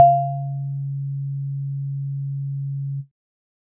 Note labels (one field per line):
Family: keyboard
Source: electronic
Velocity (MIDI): 100